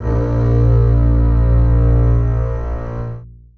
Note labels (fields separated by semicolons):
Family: string; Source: acoustic; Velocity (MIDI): 25; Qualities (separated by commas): long release, reverb